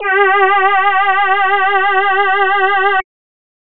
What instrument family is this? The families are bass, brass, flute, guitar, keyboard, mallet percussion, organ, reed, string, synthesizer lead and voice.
voice